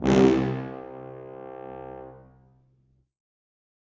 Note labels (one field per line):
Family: brass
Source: acoustic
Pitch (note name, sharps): C2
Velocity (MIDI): 50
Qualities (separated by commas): bright, reverb